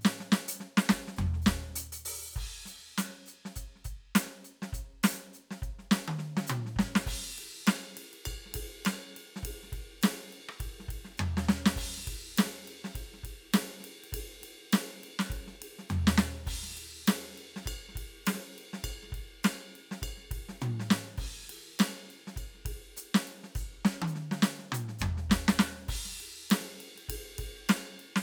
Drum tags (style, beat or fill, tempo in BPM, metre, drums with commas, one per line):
New Orleans funk
beat
102 BPM
4/4
crash, ride, ride bell, closed hi-hat, open hi-hat, hi-hat pedal, snare, cross-stick, high tom, mid tom, floor tom, kick